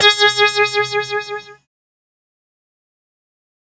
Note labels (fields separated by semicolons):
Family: keyboard; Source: synthesizer; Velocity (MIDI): 100; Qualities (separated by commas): distorted, fast decay